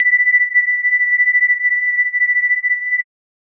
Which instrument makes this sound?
electronic mallet percussion instrument